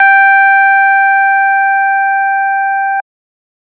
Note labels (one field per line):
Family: organ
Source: electronic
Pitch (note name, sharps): G5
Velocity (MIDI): 127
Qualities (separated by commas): distorted